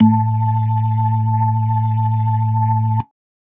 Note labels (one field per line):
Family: organ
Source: electronic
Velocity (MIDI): 127